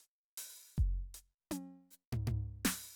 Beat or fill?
fill